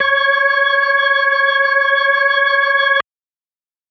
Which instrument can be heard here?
electronic organ